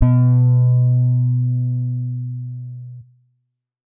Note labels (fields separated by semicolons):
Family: guitar; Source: electronic; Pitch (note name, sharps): B2; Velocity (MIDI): 25; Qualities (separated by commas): distorted